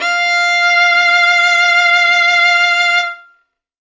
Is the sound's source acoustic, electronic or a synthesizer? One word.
acoustic